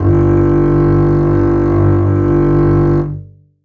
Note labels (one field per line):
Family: string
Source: acoustic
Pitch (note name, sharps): G1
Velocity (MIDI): 127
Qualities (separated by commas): reverb